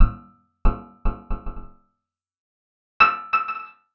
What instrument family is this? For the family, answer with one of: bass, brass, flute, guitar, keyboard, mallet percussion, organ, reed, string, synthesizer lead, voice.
guitar